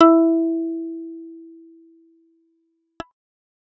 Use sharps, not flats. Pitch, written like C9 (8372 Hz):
E4 (329.6 Hz)